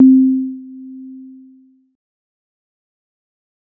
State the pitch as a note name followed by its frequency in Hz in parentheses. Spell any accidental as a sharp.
C4 (261.6 Hz)